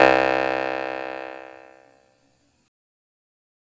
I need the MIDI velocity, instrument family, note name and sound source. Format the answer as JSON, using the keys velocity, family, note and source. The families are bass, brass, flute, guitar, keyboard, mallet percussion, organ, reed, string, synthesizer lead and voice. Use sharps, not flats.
{"velocity": 100, "family": "keyboard", "note": "C2", "source": "electronic"}